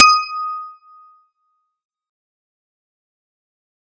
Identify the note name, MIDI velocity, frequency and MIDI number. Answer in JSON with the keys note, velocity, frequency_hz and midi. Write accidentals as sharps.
{"note": "D#6", "velocity": 100, "frequency_hz": 1245, "midi": 87}